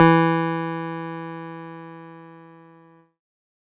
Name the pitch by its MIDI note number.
52